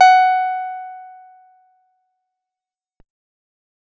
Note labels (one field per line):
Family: guitar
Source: acoustic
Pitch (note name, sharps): F#5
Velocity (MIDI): 25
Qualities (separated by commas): fast decay